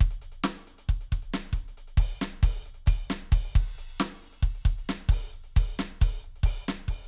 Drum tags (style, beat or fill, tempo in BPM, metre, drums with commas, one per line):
rock
beat
135 BPM
4/4
crash, closed hi-hat, open hi-hat, hi-hat pedal, snare, kick